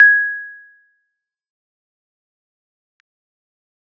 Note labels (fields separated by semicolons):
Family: keyboard; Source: electronic; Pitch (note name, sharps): G#6; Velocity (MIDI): 50; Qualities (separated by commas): fast decay, percussive